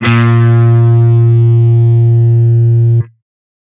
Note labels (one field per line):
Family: guitar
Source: electronic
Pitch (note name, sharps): A#2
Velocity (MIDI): 50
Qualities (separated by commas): bright, distorted